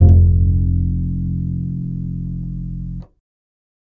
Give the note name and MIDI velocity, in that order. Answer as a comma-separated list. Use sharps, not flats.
F1, 50